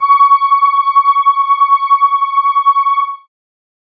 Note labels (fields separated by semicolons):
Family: keyboard; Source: synthesizer; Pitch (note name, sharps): C#6; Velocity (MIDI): 127